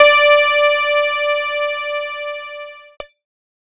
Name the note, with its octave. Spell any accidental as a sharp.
D5